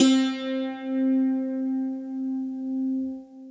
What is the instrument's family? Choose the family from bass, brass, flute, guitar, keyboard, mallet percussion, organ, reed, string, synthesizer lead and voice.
guitar